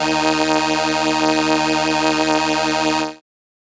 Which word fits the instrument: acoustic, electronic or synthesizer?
synthesizer